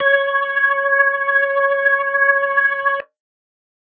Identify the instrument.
electronic organ